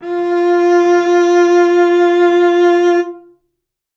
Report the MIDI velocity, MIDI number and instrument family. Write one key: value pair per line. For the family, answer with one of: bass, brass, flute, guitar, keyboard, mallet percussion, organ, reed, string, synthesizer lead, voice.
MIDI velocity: 75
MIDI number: 65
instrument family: string